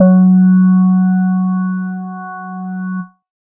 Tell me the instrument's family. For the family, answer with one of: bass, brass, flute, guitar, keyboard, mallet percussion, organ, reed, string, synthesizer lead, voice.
organ